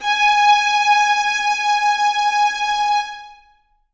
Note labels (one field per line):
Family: string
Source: acoustic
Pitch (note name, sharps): G#5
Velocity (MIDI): 75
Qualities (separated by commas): reverb